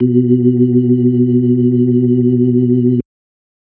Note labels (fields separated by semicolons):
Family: organ; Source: electronic; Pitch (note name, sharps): B2; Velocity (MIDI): 50